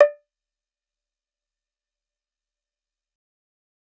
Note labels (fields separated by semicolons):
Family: bass; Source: synthesizer; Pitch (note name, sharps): D5; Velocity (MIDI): 75; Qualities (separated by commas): fast decay, percussive